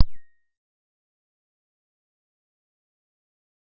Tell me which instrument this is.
synthesizer bass